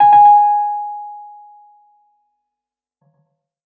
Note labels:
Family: keyboard; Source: electronic; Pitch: G#5; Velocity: 127; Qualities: fast decay, tempo-synced

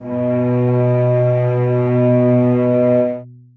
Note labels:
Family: string; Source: acoustic; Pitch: B2; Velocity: 25; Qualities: long release, reverb

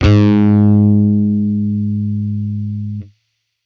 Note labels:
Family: bass; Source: electronic; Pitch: G#2; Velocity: 127; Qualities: distorted

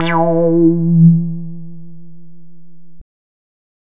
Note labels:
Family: bass; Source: synthesizer; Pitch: E3; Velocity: 75; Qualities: distorted

